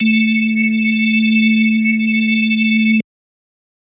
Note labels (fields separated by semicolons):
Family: organ; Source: electronic; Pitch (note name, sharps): A3; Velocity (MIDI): 127